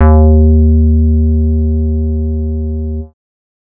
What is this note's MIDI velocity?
127